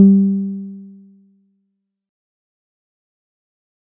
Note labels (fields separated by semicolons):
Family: guitar; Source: synthesizer; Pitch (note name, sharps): G3; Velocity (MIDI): 25; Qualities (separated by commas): dark, fast decay